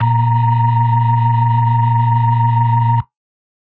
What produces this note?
electronic organ